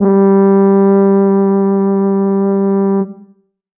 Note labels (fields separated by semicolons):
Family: brass; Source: acoustic; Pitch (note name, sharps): G3; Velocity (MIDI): 75; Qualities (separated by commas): dark